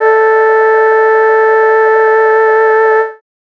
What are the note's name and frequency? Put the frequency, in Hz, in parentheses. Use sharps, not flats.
A4 (440 Hz)